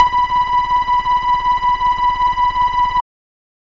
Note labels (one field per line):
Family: bass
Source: synthesizer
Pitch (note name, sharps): B5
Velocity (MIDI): 50